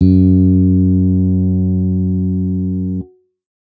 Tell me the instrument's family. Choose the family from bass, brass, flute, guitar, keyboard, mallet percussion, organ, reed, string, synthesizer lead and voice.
bass